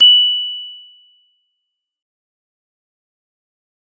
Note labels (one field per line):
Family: mallet percussion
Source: acoustic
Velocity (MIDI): 127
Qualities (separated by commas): bright, fast decay